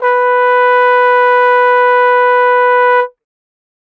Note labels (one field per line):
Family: brass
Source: acoustic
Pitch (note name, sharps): B4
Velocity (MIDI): 50